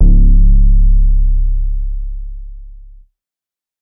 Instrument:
synthesizer bass